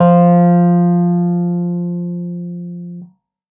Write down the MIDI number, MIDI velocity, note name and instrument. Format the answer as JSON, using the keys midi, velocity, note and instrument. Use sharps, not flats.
{"midi": 53, "velocity": 75, "note": "F3", "instrument": "electronic keyboard"}